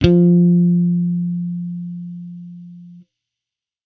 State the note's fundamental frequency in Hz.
174.6 Hz